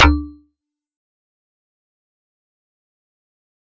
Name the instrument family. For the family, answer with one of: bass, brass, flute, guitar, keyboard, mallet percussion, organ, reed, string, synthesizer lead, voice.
mallet percussion